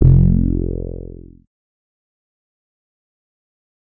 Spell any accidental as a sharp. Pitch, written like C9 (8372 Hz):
F1 (43.65 Hz)